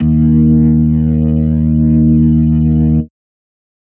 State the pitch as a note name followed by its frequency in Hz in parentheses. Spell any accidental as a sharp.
D#2 (77.78 Hz)